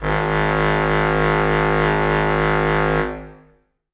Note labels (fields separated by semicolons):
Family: reed; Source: acoustic; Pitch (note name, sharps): G#1; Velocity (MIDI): 127; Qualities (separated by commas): reverb